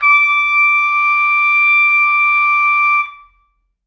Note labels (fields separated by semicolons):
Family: brass; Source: acoustic; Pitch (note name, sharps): D6; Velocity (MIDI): 50; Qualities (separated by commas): reverb